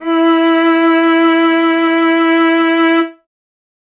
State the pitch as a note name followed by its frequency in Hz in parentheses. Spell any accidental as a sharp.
E4 (329.6 Hz)